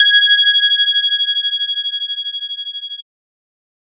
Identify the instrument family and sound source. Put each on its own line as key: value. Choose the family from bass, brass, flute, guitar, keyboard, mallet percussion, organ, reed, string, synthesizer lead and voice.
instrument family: bass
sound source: synthesizer